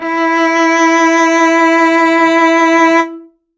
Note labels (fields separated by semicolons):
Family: string; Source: acoustic; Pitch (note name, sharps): E4; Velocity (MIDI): 75; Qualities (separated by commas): reverb